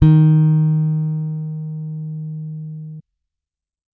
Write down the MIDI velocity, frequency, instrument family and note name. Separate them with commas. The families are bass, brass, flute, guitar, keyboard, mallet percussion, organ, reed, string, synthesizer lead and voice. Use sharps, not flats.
75, 155.6 Hz, bass, D#3